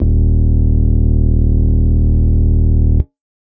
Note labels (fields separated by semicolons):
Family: organ; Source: electronic; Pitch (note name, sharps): D#1; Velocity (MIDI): 50